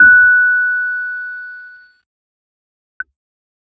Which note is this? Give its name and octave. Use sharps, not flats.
F#6